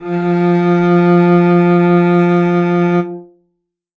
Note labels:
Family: string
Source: acoustic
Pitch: F3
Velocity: 50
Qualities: reverb

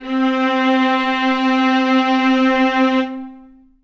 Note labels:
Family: string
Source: acoustic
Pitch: C4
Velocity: 75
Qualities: long release, reverb

